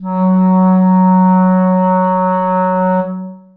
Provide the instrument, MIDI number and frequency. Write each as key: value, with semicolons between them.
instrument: acoustic reed instrument; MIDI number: 54; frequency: 185 Hz